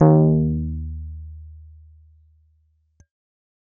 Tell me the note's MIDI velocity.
127